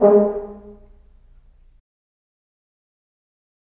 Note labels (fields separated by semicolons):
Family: brass; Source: acoustic; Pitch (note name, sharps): G#3; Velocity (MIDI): 25; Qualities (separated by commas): dark, fast decay, percussive, reverb